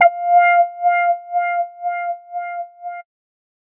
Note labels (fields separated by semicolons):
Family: bass; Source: synthesizer; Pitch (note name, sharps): F5; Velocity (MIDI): 75; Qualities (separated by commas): distorted